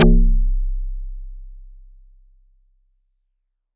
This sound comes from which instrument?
acoustic mallet percussion instrument